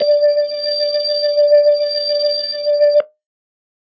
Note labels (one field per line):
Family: organ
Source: electronic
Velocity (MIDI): 75